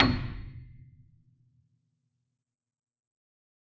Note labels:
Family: keyboard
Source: acoustic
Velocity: 75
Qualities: reverb

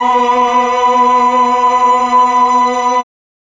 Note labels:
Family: voice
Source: electronic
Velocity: 127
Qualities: reverb

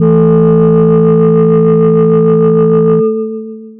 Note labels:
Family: mallet percussion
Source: electronic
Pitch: A1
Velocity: 127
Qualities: long release

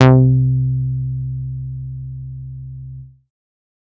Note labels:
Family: bass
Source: synthesizer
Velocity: 127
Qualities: distorted

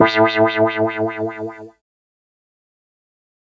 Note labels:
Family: keyboard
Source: synthesizer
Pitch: A2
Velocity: 100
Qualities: distorted, fast decay

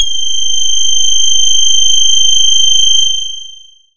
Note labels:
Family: voice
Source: synthesizer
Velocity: 25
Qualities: bright, long release

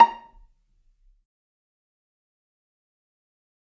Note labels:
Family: string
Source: acoustic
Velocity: 100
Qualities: fast decay, percussive, reverb

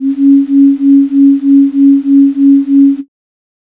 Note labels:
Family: flute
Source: synthesizer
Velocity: 25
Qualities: dark

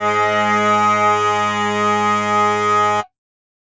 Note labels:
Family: flute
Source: acoustic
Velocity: 127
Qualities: reverb

